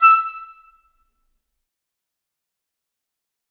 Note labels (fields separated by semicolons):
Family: flute; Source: acoustic; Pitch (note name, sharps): E6; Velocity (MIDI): 50; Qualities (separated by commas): fast decay, percussive, reverb